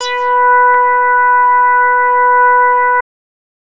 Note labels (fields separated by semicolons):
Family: bass; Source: synthesizer; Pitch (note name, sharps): B4; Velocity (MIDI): 75; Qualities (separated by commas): distorted